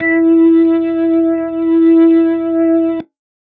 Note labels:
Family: organ; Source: electronic; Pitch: E4; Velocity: 127

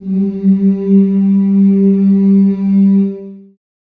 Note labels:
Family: voice; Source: acoustic; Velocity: 100; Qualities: long release, reverb

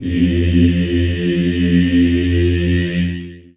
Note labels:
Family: voice; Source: acoustic; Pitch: F2; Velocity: 127; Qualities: long release, reverb

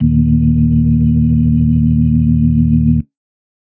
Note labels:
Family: organ; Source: electronic; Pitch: D#1; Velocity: 50

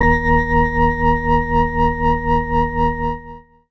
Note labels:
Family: organ; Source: electronic; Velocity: 100; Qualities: distorted

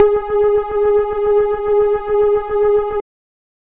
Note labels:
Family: bass; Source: synthesizer; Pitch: G#4; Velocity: 75; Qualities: dark

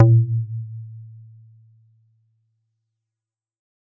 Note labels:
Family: mallet percussion; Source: acoustic; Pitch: A#2; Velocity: 127

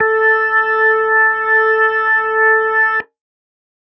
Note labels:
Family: organ; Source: electronic; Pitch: A4; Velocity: 75

